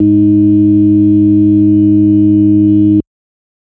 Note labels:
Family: organ; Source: electronic; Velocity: 75; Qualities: dark

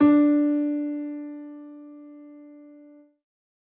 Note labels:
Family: keyboard; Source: acoustic; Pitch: D4; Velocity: 75

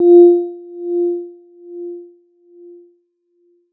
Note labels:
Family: mallet percussion; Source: electronic; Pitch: F4; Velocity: 75

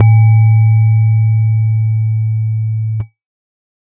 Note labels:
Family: keyboard; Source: electronic; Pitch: A2; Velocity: 50

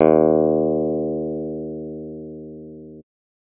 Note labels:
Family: guitar; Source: electronic; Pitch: D#2; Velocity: 75

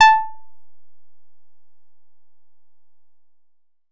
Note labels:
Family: guitar; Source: synthesizer; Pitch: A5; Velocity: 50; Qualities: long release

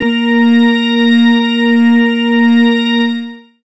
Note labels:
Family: organ; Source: electronic; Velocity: 50; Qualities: long release, reverb

